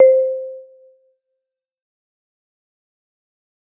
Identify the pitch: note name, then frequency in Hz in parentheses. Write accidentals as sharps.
C5 (523.3 Hz)